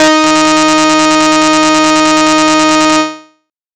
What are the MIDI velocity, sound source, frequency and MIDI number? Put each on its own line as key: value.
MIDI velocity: 127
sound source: synthesizer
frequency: 311.1 Hz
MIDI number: 63